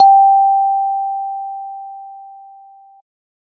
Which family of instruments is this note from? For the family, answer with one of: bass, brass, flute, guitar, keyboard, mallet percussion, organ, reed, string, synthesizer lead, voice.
keyboard